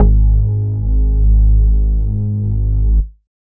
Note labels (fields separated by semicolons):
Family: bass; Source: synthesizer; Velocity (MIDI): 75